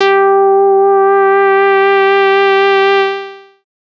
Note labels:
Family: bass; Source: synthesizer; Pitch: G4; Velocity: 127; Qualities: distorted, long release

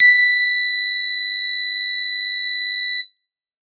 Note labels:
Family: bass; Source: synthesizer; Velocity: 50

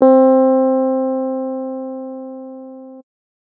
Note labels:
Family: keyboard; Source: electronic; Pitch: C4; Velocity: 50

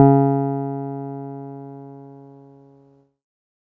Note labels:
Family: keyboard; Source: electronic; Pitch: C#3; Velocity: 75; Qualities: dark

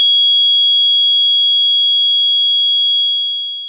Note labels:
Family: synthesizer lead; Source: synthesizer; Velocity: 100; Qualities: bright, long release

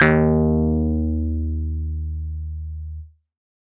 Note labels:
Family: keyboard; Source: electronic; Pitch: D#2; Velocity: 75; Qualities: distorted

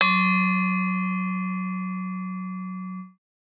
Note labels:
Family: mallet percussion; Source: acoustic; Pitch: F#3; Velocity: 75

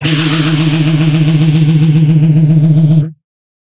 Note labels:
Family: guitar; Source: electronic; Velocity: 50; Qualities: bright, distorted

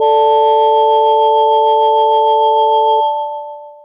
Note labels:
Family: mallet percussion; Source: electronic; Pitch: D3; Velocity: 75; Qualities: long release

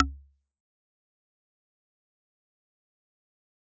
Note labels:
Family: mallet percussion; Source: acoustic; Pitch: C#2; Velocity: 25; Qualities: fast decay, percussive

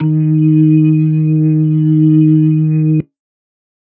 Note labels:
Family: organ; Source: electronic; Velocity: 25; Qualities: dark

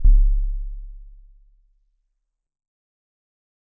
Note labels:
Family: mallet percussion; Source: acoustic; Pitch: C#1; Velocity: 25; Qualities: dark, fast decay, multiphonic

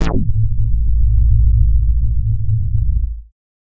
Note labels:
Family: bass; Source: synthesizer; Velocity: 100; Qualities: distorted

